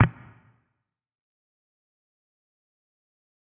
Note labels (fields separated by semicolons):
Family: guitar; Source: electronic; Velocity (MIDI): 100; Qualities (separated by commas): distorted, fast decay, percussive